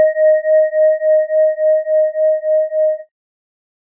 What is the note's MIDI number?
75